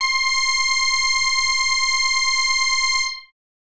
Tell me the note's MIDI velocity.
127